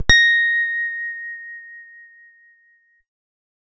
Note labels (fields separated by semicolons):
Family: guitar; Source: electronic; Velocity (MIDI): 127